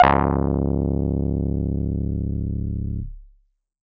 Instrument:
electronic keyboard